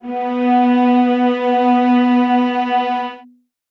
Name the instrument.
acoustic string instrument